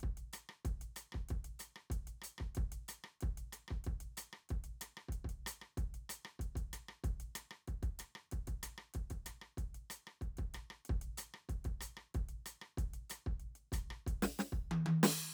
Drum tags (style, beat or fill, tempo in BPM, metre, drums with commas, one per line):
Afrobeat
beat
94 BPM
4/4
crash, closed hi-hat, snare, cross-stick, high tom, kick